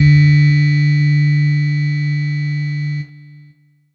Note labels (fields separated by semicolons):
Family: keyboard; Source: electronic; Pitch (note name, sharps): D3; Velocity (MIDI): 50; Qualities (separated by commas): bright, distorted, long release